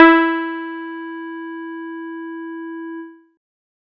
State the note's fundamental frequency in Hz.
329.6 Hz